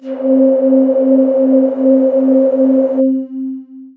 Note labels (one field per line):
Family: voice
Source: synthesizer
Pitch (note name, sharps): C4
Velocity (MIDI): 75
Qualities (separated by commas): distorted, long release